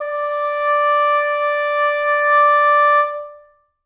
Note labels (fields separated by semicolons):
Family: reed; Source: acoustic; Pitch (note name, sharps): D5; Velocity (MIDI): 100; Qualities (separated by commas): reverb